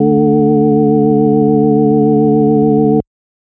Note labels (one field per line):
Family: organ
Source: electronic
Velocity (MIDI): 127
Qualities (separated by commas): multiphonic